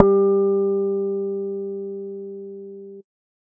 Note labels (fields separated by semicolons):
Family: bass; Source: synthesizer; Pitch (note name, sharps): G3; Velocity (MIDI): 127